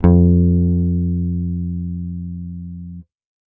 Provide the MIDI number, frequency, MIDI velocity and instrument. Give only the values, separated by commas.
41, 87.31 Hz, 127, electronic bass